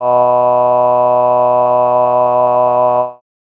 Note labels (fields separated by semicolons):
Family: voice; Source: synthesizer; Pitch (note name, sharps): B2; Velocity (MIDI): 50; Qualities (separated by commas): bright